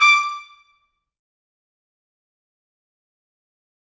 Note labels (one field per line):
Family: brass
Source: acoustic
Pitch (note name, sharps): D6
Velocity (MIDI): 127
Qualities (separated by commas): fast decay, percussive, reverb